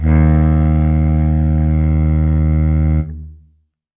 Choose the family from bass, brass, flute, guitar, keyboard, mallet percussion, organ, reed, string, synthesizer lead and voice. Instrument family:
reed